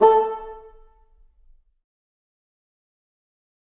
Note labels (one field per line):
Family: reed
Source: acoustic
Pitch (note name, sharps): A4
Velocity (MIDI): 100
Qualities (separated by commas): fast decay, percussive, reverb